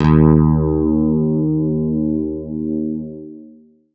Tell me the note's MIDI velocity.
100